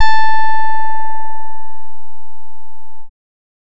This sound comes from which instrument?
synthesizer bass